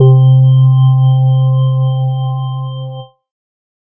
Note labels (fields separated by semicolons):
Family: organ; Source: electronic; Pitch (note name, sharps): C3; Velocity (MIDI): 100